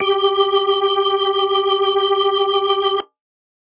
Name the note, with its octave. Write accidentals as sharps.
G4